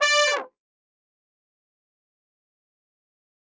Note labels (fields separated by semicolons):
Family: brass; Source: acoustic; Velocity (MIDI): 100; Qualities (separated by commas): bright, fast decay, percussive, reverb